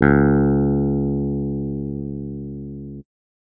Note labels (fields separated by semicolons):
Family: keyboard; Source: electronic; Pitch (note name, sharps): C#2; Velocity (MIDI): 75